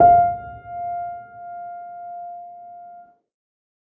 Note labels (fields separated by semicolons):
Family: keyboard; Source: acoustic; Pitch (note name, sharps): F5; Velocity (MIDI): 50; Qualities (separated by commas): reverb